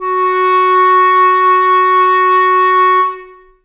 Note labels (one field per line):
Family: reed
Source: acoustic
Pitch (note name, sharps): F#4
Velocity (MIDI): 100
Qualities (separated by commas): long release, reverb